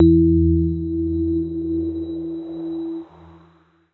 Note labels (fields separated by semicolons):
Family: keyboard; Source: electronic; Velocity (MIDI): 25; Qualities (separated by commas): dark